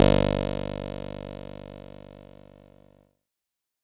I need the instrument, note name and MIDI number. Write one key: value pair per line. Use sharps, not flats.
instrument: electronic keyboard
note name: G1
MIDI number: 31